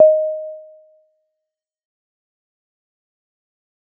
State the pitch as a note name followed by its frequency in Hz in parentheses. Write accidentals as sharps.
D#5 (622.3 Hz)